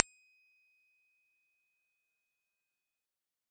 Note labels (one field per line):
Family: bass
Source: synthesizer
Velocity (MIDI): 50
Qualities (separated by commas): fast decay, percussive